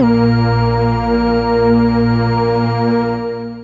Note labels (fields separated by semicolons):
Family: synthesizer lead; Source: synthesizer; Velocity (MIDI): 75; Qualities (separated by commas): long release